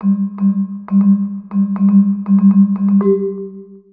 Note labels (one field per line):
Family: mallet percussion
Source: synthesizer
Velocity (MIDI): 100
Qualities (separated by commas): dark, long release, multiphonic, percussive, tempo-synced